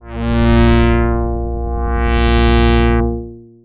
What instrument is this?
synthesizer bass